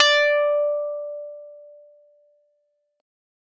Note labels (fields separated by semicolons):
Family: keyboard; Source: electronic; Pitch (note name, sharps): D5; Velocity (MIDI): 127; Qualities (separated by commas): distorted